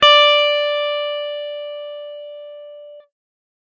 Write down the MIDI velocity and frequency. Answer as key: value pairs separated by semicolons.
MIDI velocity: 100; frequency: 587.3 Hz